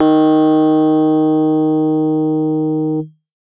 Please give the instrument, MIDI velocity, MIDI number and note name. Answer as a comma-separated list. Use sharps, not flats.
acoustic keyboard, 127, 51, D#3